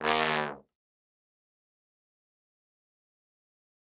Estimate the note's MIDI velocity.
25